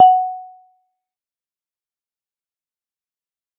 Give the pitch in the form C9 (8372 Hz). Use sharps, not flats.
F#5 (740 Hz)